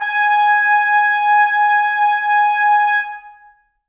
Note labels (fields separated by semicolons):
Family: brass; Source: acoustic; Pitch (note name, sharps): G#5; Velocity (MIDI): 75; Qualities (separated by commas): long release, reverb